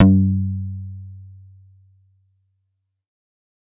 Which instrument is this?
synthesizer bass